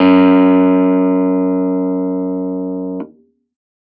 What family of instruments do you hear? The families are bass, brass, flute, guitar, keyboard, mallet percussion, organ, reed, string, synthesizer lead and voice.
keyboard